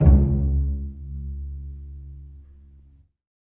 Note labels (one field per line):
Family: string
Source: acoustic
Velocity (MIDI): 100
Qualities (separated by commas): dark, reverb